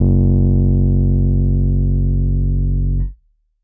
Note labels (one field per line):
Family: keyboard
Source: electronic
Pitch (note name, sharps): F#1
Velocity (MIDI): 75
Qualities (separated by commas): dark, distorted